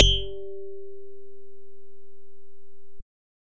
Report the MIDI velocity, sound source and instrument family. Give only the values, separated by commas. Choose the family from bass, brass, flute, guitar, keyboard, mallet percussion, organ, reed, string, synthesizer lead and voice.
100, synthesizer, bass